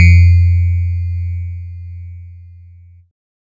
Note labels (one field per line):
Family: keyboard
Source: electronic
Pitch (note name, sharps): F2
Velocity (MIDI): 100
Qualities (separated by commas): distorted